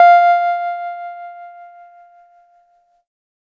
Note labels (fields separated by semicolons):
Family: keyboard; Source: electronic; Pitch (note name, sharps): F5; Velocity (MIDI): 25; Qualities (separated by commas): distorted